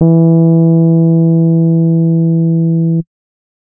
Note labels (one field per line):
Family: keyboard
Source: electronic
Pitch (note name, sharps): E3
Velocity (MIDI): 75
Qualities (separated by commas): dark